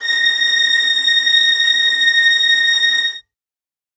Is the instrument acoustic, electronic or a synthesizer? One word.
acoustic